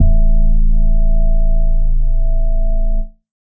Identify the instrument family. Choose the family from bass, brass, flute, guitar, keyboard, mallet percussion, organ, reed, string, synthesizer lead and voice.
organ